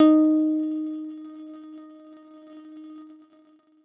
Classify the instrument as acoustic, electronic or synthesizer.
electronic